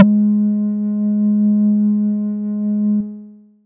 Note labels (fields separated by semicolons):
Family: bass; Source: synthesizer; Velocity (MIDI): 50; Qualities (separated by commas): multiphonic